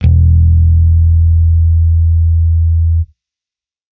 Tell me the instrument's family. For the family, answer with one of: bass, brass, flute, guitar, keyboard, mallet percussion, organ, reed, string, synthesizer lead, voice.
bass